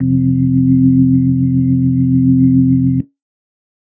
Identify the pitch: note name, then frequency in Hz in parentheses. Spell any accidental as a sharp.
F1 (43.65 Hz)